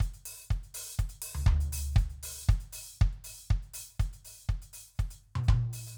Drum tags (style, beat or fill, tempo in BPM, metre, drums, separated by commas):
disco, beat, 120 BPM, 4/4, closed hi-hat, open hi-hat, hi-hat pedal, mid tom, floor tom, kick